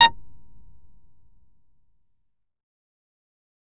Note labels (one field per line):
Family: bass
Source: synthesizer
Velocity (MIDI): 50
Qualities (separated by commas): fast decay